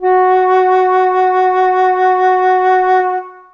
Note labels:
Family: flute; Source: acoustic; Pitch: F#4; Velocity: 100; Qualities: long release, reverb

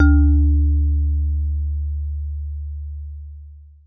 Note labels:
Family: mallet percussion; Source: acoustic; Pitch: D2; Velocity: 50; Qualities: dark, long release, reverb

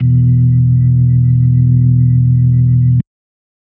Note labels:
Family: organ; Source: electronic; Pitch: E1; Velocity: 75; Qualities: dark

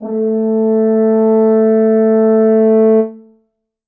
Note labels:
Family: brass; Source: acoustic; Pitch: A3; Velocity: 75; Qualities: dark, reverb

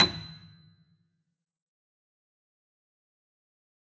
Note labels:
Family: keyboard; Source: acoustic; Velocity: 127; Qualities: fast decay, percussive, reverb

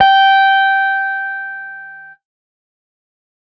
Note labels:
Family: guitar; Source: electronic; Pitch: G5; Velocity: 25; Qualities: distorted, fast decay

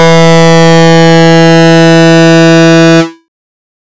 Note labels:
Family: bass; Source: synthesizer; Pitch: E3; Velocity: 50; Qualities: bright, distorted

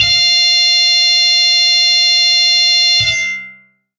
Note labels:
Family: guitar; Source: electronic; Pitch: F5; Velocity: 50; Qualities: bright, distorted, long release

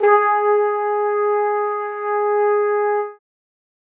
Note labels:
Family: brass; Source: acoustic; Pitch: G#4; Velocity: 25; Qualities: reverb

